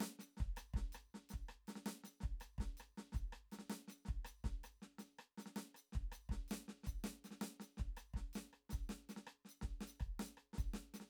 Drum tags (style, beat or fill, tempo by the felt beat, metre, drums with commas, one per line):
Venezuelan merengue
beat
324 eighth notes per minute
5/8
hi-hat pedal, snare, cross-stick, kick